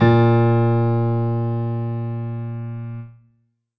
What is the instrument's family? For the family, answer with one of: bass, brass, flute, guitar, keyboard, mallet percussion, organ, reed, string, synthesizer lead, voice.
keyboard